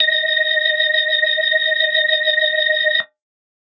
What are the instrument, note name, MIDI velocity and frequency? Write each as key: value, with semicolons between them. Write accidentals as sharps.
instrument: electronic organ; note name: D#5; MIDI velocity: 127; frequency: 622.3 Hz